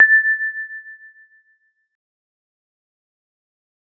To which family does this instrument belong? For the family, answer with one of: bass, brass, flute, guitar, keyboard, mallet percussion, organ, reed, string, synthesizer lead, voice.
keyboard